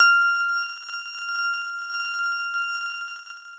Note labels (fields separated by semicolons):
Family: guitar; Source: electronic; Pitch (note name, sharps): F6; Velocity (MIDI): 127; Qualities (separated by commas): bright, long release